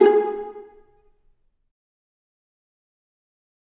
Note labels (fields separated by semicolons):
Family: string; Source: acoustic; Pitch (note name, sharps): G#4; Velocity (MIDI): 100; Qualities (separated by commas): dark, fast decay, percussive, reverb